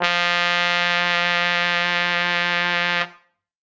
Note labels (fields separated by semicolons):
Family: brass; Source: acoustic; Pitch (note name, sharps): F3; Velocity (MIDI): 127; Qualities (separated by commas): bright